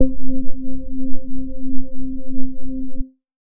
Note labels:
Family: keyboard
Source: electronic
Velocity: 25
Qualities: dark

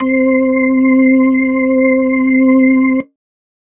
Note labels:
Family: organ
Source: electronic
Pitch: C4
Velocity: 50

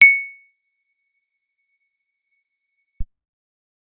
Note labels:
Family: guitar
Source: acoustic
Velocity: 50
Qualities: percussive

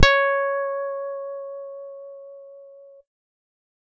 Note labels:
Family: guitar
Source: electronic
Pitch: C#5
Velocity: 50

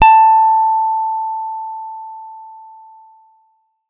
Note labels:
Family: guitar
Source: electronic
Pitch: A5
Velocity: 25

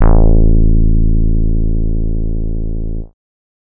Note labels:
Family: bass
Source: synthesizer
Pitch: A0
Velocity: 127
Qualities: dark

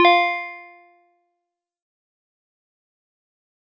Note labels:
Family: mallet percussion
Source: acoustic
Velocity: 127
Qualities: fast decay, multiphonic, percussive

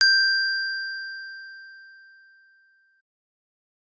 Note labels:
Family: keyboard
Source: electronic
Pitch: G6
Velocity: 100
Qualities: bright

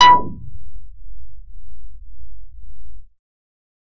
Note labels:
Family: bass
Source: synthesizer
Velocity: 100

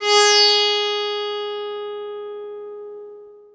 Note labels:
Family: guitar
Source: acoustic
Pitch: G#4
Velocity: 75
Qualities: bright, reverb

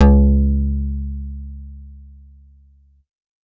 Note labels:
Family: bass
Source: synthesizer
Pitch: C#2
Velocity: 100

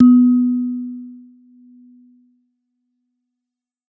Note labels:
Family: mallet percussion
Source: acoustic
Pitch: B3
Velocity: 100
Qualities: dark, non-linear envelope

